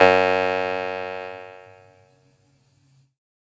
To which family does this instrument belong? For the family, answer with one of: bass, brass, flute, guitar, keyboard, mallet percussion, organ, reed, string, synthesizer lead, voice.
keyboard